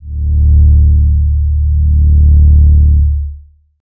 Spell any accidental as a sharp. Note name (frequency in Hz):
D1 (36.71 Hz)